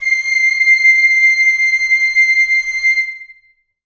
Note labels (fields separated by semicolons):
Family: reed; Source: acoustic; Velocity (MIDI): 75; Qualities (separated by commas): reverb